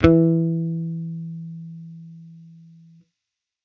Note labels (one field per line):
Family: bass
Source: electronic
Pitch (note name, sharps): E3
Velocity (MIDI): 75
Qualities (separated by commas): distorted